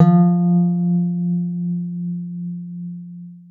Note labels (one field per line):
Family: guitar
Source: electronic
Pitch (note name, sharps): F3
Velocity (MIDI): 100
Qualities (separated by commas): long release, reverb